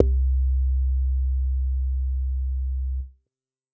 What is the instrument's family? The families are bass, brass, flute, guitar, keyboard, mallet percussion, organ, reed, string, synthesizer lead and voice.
bass